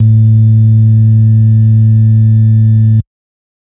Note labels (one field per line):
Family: organ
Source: electronic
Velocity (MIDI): 25